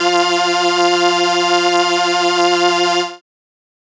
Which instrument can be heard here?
synthesizer keyboard